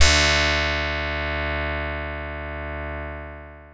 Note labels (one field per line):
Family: guitar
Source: synthesizer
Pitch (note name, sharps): D2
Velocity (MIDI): 25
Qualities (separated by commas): bright, long release